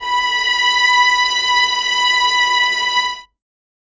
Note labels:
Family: string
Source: acoustic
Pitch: B5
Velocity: 100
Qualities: reverb

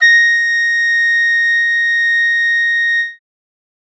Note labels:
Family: reed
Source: acoustic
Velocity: 75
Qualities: bright

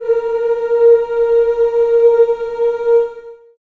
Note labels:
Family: voice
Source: acoustic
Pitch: A#4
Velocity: 127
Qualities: long release, reverb

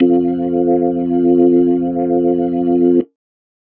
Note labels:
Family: organ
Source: electronic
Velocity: 100

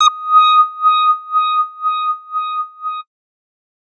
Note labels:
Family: bass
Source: synthesizer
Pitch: D#6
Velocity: 100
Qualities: distorted

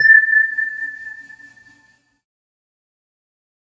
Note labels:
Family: keyboard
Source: synthesizer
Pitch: A6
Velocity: 100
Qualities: fast decay

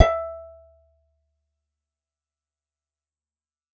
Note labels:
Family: guitar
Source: acoustic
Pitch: E5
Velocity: 100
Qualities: fast decay, percussive

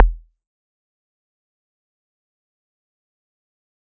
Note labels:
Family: mallet percussion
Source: acoustic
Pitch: E1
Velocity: 127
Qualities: fast decay, percussive

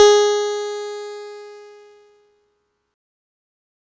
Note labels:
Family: keyboard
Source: electronic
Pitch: G#4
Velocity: 50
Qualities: bright, distorted

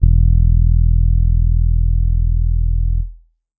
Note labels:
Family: keyboard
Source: electronic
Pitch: E1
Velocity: 25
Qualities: dark, distorted

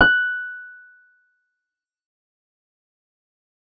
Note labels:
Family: keyboard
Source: synthesizer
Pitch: F#6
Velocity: 75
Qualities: fast decay

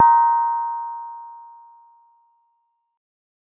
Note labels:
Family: mallet percussion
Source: acoustic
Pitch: A#5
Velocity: 50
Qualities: reverb

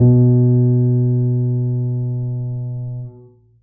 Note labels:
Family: keyboard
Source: acoustic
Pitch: B2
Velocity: 25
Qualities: dark, reverb

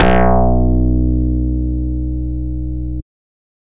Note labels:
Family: bass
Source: synthesizer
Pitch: B1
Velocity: 100

